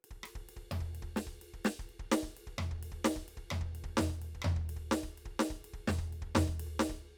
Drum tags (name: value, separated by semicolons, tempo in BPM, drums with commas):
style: punk; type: beat; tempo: 128 BPM; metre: 4/4; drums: ride, snare, cross-stick, floor tom, kick